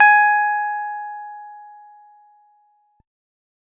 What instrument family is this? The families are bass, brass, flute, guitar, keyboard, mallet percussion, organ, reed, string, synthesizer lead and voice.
guitar